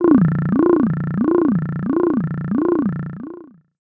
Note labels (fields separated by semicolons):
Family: voice; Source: synthesizer; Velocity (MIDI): 25; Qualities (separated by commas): long release, non-linear envelope, tempo-synced